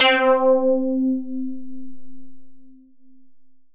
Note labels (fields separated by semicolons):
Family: synthesizer lead; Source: synthesizer; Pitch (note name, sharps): C4; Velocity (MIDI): 100; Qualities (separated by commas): long release